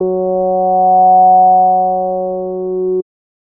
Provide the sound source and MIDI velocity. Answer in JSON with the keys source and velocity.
{"source": "synthesizer", "velocity": 75}